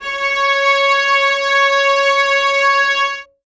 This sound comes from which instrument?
acoustic string instrument